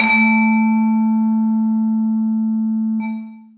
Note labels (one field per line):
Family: mallet percussion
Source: acoustic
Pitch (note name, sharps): A3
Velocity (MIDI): 127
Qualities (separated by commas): long release, reverb